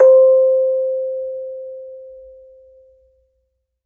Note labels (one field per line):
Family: mallet percussion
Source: acoustic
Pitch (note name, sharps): C5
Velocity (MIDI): 50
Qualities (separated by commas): reverb